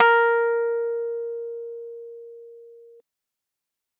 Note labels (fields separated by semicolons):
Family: keyboard; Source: electronic; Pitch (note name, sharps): A#4; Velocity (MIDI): 100